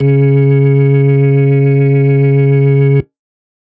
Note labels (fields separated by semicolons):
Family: organ; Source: electronic; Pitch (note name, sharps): C#3; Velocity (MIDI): 50; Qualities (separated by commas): distorted